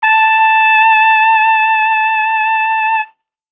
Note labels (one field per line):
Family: brass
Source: acoustic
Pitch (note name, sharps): A5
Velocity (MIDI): 50